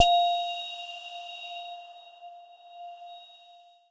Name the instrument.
electronic mallet percussion instrument